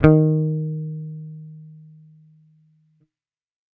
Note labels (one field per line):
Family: bass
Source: electronic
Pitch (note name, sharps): D#3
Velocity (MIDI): 100